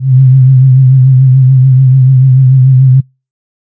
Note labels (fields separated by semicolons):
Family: flute; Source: synthesizer; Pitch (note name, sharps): C3; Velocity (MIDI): 127; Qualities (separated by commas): dark